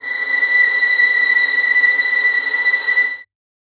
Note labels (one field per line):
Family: string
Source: acoustic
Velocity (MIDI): 25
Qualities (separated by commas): reverb